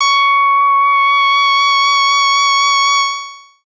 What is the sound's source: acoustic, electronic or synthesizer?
synthesizer